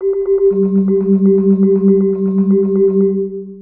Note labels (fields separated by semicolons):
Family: mallet percussion; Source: synthesizer; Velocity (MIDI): 50; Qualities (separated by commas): dark, long release, multiphonic, percussive, tempo-synced